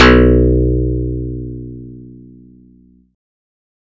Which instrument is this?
synthesizer bass